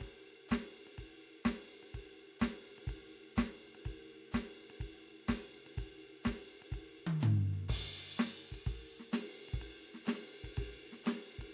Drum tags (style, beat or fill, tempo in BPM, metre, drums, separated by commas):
rock shuffle, beat, 125 BPM, 4/4, ride, hi-hat pedal, snare, high tom, floor tom, kick